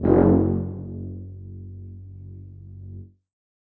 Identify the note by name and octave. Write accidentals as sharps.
F#1